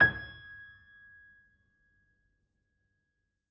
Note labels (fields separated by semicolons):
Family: keyboard; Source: acoustic; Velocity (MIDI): 50; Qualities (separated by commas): percussive